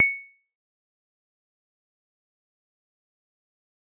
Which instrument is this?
acoustic mallet percussion instrument